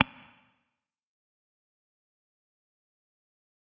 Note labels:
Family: guitar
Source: electronic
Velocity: 25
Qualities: fast decay, percussive

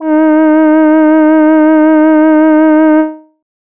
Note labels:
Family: voice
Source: synthesizer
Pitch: D#4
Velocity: 25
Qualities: dark

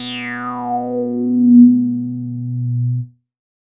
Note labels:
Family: bass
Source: synthesizer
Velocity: 25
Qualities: distorted, non-linear envelope

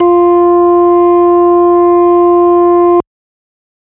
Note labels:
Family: organ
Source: electronic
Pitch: F4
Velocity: 127

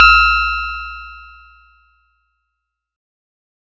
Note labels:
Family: mallet percussion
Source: acoustic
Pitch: A#1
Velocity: 100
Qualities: bright

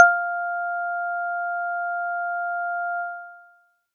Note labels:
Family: mallet percussion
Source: acoustic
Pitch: F5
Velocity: 100

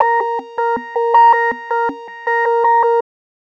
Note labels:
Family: bass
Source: synthesizer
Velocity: 100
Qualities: tempo-synced

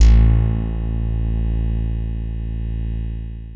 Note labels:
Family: guitar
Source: synthesizer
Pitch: A1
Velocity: 100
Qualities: long release

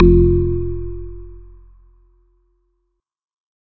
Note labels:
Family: organ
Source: electronic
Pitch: F1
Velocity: 100

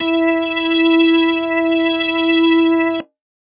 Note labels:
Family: organ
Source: electronic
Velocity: 100

